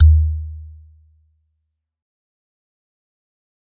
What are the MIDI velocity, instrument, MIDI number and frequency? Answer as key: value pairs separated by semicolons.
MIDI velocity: 100; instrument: acoustic mallet percussion instrument; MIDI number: 39; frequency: 77.78 Hz